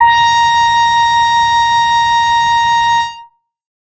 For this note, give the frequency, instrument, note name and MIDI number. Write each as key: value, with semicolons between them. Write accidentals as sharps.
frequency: 932.3 Hz; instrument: synthesizer bass; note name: A#5; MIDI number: 82